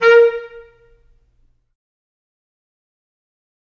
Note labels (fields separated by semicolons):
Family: reed; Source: acoustic; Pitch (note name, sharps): A#4; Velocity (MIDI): 75; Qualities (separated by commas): fast decay, percussive, reverb